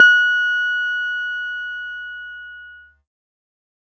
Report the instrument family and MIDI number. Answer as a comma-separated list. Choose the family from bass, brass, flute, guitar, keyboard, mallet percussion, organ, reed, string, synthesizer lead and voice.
keyboard, 90